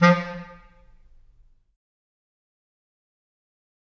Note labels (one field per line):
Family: reed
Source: acoustic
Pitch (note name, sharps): F3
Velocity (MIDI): 100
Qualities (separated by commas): fast decay, percussive, reverb